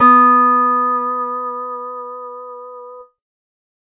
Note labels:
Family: guitar; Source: acoustic; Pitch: B3; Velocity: 75

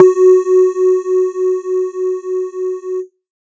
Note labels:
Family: synthesizer lead; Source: synthesizer; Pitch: F#4; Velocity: 100; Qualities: distorted

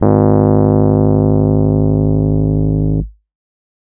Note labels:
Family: keyboard; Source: electronic; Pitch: G#1; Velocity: 25; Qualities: distorted

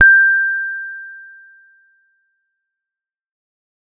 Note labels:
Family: guitar; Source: electronic; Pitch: G6; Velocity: 75

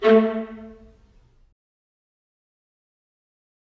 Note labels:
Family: string; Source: acoustic; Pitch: A3; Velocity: 25; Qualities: fast decay, percussive, reverb

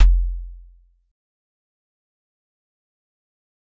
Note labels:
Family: mallet percussion; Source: acoustic; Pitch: F1; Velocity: 25; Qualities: fast decay, percussive

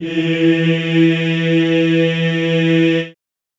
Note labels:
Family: voice; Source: acoustic; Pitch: E3; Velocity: 75; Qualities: reverb

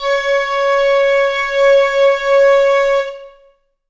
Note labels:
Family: flute; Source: acoustic; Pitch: C#5; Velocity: 75; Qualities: reverb

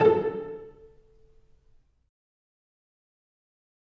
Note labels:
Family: string; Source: acoustic; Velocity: 100; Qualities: dark, fast decay, reverb

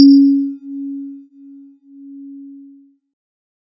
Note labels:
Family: keyboard; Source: synthesizer; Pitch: C#4; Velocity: 127

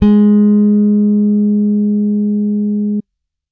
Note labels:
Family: bass; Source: electronic; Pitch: G#3; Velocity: 50

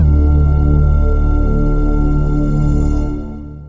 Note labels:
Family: synthesizer lead; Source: synthesizer; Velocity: 100; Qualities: long release

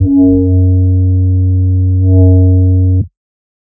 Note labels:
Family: bass; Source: synthesizer; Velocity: 127; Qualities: dark

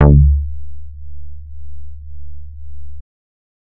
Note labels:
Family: bass; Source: synthesizer; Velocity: 100; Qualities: distorted

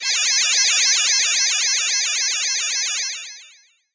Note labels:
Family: voice; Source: synthesizer; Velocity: 127; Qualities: bright, distorted, long release

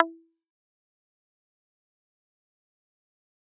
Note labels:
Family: guitar; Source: electronic; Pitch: E4; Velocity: 100; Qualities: fast decay, percussive

